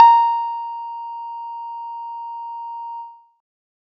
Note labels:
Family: guitar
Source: synthesizer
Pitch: A#5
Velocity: 75

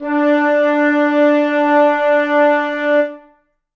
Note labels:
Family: reed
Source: acoustic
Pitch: D4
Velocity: 100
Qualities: reverb

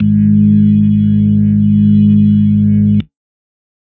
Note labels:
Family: organ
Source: electronic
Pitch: G#1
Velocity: 75

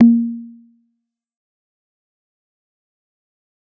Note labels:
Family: bass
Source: synthesizer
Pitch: A#3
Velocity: 127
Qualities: dark, fast decay, percussive

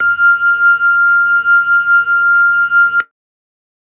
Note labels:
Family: keyboard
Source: electronic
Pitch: F6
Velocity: 100

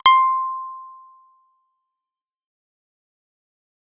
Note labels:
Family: bass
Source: synthesizer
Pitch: C6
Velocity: 25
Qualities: fast decay

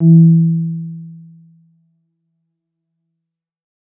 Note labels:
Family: keyboard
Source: electronic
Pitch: E3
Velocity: 50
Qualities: dark

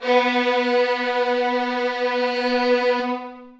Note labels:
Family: string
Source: acoustic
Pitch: B3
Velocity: 127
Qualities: long release, reverb

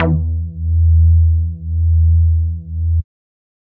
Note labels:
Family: bass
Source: synthesizer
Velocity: 100

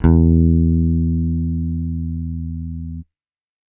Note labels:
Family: bass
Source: electronic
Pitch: E2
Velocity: 75

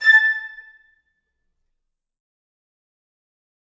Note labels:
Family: reed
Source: acoustic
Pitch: A6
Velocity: 25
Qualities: fast decay, percussive, reverb

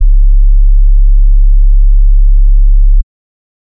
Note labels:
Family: bass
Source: synthesizer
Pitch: C#1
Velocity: 100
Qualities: dark

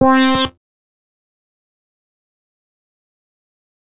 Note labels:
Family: bass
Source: synthesizer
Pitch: C4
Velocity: 100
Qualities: fast decay

